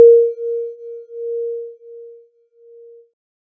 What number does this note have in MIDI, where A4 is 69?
70